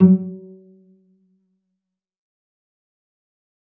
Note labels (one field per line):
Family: string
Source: acoustic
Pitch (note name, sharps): F#3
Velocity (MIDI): 100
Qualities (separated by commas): dark, fast decay, percussive, reverb